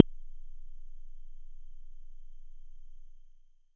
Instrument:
synthesizer bass